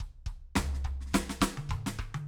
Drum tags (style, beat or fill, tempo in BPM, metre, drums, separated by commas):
soul, fill, 105 BPM, 4/4, snare, cross-stick, high tom, mid tom, floor tom, kick